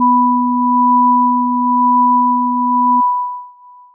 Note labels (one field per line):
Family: mallet percussion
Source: electronic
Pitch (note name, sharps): B3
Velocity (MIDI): 25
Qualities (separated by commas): long release